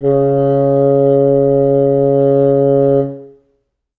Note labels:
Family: reed; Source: acoustic; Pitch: C#3; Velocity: 50; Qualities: reverb

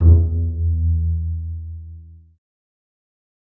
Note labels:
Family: string; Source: acoustic; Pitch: E2; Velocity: 100; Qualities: dark, fast decay, reverb

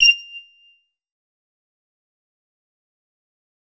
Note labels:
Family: bass; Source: synthesizer; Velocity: 127; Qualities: distorted, fast decay, percussive

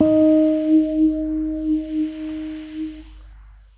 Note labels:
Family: keyboard; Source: electronic; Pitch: D#4; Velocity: 25; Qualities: long release

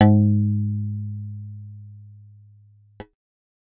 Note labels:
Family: bass; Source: synthesizer; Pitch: G#2; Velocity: 127

